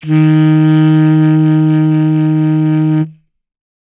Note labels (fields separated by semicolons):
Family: reed; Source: acoustic; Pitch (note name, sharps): D#3; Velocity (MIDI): 25